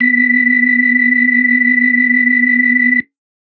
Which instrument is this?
electronic organ